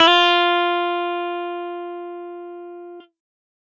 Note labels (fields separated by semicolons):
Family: guitar; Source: electronic; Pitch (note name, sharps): F4; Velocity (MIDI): 127; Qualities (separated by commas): distorted